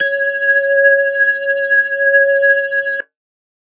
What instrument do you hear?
electronic organ